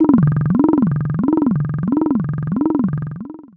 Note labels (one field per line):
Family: voice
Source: synthesizer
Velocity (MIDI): 25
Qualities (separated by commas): long release, non-linear envelope, tempo-synced